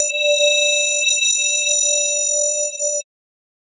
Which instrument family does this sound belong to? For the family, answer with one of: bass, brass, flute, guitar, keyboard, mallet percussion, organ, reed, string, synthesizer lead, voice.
mallet percussion